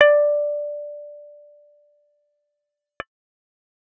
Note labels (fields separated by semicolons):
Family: bass; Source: synthesizer; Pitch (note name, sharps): D5; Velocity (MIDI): 75; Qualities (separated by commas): fast decay